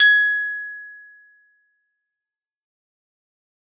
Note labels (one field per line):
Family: guitar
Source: acoustic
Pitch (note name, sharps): G#6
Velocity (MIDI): 100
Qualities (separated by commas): fast decay, reverb